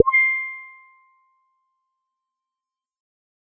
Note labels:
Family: bass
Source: synthesizer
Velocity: 100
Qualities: fast decay

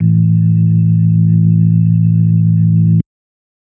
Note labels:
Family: organ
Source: electronic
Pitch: A1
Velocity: 75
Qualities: dark

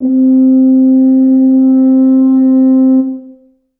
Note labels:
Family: brass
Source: acoustic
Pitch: C4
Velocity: 100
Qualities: dark, long release, reverb

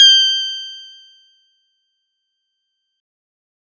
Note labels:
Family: guitar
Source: synthesizer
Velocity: 50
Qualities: bright

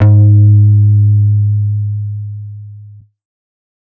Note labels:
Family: bass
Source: synthesizer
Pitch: G#2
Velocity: 75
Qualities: distorted

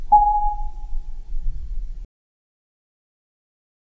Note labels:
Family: mallet percussion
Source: acoustic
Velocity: 25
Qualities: fast decay, reverb

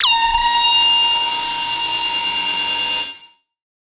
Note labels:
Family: synthesizer lead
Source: synthesizer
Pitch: A#5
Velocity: 50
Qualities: bright, distorted, multiphonic, non-linear envelope

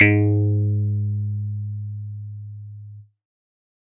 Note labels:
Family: keyboard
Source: electronic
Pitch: G#2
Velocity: 25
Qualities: distorted

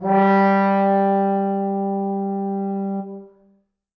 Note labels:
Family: brass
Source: acoustic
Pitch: G3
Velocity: 50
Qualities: bright, reverb

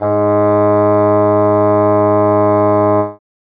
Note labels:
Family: reed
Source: acoustic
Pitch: G#2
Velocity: 75

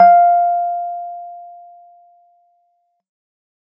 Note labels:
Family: keyboard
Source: electronic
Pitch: F5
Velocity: 50

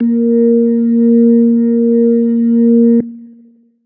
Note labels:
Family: organ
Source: electronic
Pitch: A#3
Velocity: 25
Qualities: dark, long release

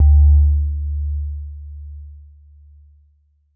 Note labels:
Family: keyboard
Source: electronic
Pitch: D2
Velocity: 50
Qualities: dark

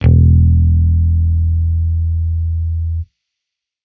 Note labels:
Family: bass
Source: electronic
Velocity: 25

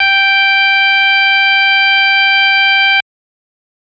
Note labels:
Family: organ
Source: electronic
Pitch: G5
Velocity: 100

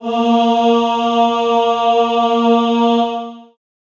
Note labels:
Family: voice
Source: acoustic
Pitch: A#3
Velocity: 75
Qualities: long release, reverb

